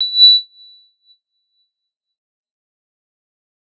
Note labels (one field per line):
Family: bass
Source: synthesizer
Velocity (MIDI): 25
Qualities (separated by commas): bright, fast decay, percussive